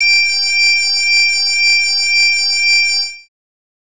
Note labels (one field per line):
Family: bass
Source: synthesizer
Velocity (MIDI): 127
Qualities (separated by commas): bright, distorted